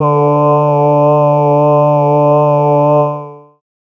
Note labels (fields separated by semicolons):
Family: voice; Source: synthesizer; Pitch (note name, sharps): D3; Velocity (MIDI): 127; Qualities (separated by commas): long release